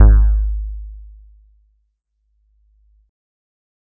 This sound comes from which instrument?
electronic keyboard